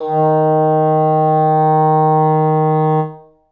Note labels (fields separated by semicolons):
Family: reed; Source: acoustic; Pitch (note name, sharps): D#3; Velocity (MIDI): 50; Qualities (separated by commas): reverb